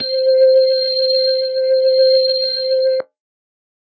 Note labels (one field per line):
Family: organ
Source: electronic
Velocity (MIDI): 50